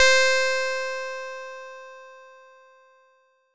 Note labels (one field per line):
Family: bass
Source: synthesizer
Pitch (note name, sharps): C5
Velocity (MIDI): 25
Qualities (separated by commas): bright, distorted